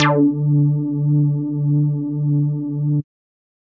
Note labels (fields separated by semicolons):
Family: bass; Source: synthesizer; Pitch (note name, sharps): D3; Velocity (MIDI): 127